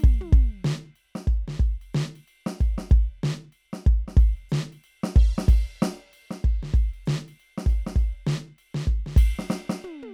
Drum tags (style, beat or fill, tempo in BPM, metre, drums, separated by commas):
rock, beat, 95 BPM, 4/4, crash, ride, ride bell, hi-hat pedal, snare, mid tom, floor tom, kick